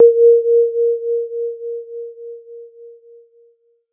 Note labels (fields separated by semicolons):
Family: keyboard; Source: electronic; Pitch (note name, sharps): A#4; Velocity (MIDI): 127; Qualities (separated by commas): dark